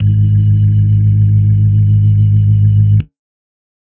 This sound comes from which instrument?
electronic organ